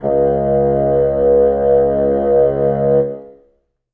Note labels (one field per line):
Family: reed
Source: acoustic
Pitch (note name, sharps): C#2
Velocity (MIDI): 50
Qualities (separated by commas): reverb